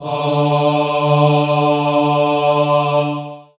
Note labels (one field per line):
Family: voice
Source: acoustic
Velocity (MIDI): 100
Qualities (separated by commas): long release, reverb